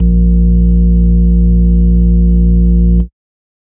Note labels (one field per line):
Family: organ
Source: electronic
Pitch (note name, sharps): A#1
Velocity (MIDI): 25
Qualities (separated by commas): dark